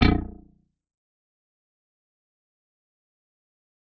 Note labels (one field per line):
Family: guitar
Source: electronic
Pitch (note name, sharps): A#0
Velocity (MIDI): 50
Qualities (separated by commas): fast decay, percussive